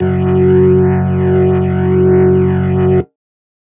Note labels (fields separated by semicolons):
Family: keyboard; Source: electronic; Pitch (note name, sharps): F#1; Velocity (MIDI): 100; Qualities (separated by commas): distorted